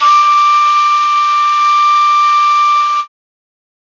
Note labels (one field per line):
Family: flute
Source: acoustic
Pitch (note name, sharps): D6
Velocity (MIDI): 100